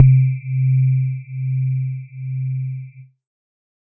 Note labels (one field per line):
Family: synthesizer lead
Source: synthesizer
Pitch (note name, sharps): C3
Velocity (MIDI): 75